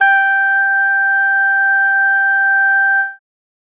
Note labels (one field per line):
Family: reed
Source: acoustic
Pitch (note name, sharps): G5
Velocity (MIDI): 100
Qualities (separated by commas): bright